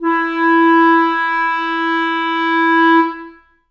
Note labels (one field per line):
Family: reed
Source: acoustic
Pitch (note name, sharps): E4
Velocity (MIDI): 127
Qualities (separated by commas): reverb